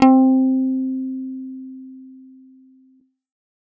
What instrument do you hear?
synthesizer bass